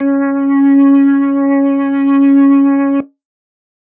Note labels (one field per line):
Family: organ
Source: electronic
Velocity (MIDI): 25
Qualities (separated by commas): distorted